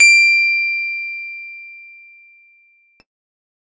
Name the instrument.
electronic keyboard